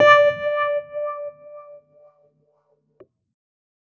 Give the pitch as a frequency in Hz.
587.3 Hz